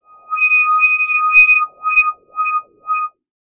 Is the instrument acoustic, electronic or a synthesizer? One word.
synthesizer